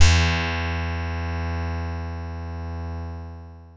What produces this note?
synthesizer guitar